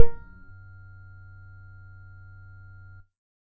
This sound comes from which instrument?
synthesizer bass